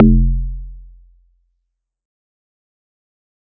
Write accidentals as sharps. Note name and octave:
F1